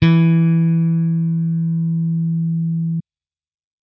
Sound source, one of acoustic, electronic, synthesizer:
electronic